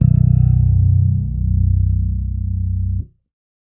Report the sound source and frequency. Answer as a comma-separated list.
electronic, 30.87 Hz